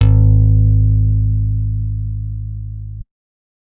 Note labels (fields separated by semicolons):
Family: guitar; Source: acoustic; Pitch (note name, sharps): G#1; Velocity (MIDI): 75